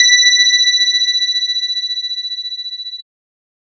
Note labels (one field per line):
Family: bass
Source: synthesizer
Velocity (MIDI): 127